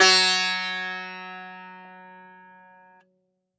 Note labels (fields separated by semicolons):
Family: guitar; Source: acoustic; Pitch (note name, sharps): F#3; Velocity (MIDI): 127; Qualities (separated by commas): bright, multiphonic, reverb